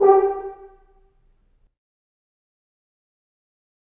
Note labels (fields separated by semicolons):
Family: brass; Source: acoustic; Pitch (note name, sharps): G4; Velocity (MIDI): 50; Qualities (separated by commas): fast decay, percussive, reverb